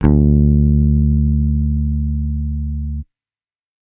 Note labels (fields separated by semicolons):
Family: bass; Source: electronic; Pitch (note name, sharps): D2; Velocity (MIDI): 100